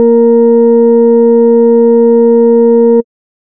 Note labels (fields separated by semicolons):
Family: bass; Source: synthesizer; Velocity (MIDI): 25; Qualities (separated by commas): distorted